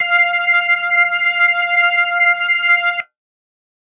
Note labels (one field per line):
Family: organ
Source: electronic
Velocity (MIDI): 25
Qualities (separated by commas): distorted